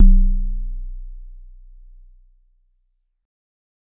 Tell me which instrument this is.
acoustic mallet percussion instrument